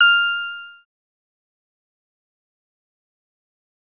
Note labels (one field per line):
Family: synthesizer lead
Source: synthesizer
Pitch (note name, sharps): F6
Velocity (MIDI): 50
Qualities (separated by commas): distorted, fast decay